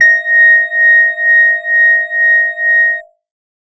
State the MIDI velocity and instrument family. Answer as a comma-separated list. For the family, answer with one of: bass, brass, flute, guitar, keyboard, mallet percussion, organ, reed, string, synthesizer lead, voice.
25, organ